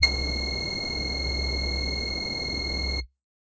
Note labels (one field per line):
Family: voice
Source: synthesizer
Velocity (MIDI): 50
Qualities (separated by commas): multiphonic